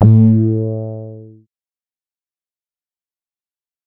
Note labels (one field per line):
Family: bass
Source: synthesizer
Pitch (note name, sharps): A2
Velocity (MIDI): 127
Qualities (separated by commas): distorted, fast decay